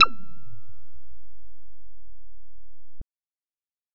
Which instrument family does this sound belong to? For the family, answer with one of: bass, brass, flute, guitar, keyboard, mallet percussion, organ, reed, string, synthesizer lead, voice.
bass